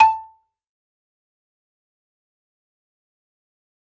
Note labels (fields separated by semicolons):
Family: mallet percussion; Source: acoustic; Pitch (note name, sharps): A5; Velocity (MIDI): 100; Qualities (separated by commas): fast decay, percussive, reverb